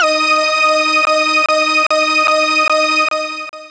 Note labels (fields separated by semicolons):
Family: synthesizer lead; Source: synthesizer; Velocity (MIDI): 127; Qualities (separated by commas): bright, long release